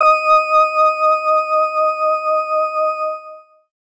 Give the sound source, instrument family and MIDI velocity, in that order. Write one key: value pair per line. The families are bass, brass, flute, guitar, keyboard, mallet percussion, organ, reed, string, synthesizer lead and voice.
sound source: electronic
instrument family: organ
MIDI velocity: 127